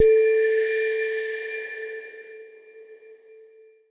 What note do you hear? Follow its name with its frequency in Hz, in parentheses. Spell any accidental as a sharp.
A4 (440 Hz)